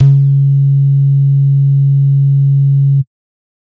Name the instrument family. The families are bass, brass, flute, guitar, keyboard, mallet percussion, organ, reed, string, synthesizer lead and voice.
bass